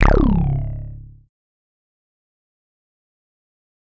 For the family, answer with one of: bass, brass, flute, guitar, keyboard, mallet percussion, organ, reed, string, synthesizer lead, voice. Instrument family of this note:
bass